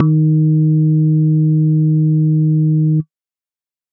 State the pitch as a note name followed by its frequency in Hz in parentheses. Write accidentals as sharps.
D#3 (155.6 Hz)